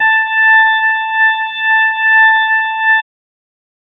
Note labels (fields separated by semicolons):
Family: organ; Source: electronic; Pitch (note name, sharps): A5; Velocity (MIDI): 100